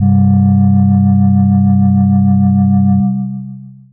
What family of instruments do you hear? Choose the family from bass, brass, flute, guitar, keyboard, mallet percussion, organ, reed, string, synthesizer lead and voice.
mallet percussion